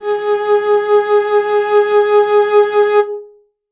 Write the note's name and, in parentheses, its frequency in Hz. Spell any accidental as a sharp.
G#4 (415.3 Hz)